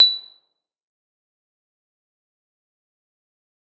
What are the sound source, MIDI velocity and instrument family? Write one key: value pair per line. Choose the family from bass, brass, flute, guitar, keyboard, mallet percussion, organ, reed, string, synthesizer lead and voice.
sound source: acoustic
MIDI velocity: 75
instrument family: mallet percussion